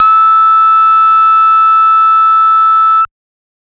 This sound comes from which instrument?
synthesizer bass